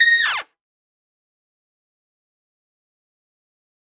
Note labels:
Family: brass; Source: acoustic; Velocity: 50; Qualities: fast decay, percussive, reverb

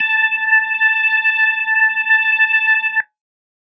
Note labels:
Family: organ; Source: electronic; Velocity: 50; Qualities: distorted

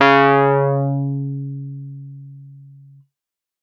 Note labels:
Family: keyboard; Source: electronic; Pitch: C#3; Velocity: 100; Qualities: distorted

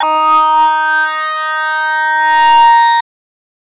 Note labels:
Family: voice; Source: synthesizer; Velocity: 100; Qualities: bright, distorted

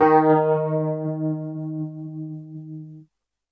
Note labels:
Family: keyboard; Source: electronic; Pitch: D#3; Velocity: 100

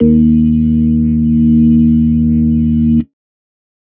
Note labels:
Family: organ; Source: electronic; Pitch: D#2; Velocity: 127; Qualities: dark

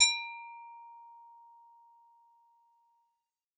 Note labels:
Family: bass; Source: synthesizer; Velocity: 25; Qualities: distorted, percussive

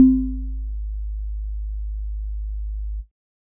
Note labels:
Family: keyboard; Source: electronic; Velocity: 100

